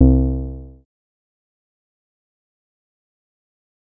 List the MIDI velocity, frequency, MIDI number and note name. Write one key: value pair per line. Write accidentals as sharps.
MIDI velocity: 50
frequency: 65.41 Hz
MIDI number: 36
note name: C2